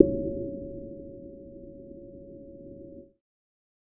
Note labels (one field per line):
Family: bass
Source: synthesizer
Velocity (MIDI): 100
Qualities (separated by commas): dark